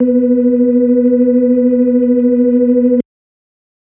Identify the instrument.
electronic organ